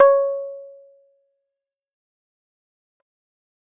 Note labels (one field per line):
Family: keyboard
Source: electronic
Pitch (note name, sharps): C#5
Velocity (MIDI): 25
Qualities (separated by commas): fast decay, percussive